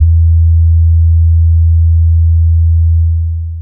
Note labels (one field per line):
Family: bass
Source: synthesizer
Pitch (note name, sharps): E2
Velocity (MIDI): 25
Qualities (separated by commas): long release